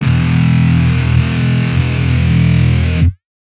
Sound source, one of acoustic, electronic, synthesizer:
electronic